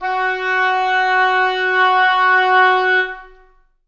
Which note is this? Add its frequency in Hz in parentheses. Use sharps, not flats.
F#4 (370 Hz)